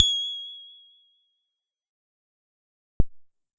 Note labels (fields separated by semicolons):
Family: bass; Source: synthesizer; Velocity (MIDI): 127; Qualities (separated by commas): bright, fast decay